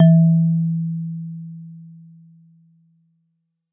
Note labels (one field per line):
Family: mallet percussion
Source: acoustic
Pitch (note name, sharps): E3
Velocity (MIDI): 25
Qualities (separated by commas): dark, reverb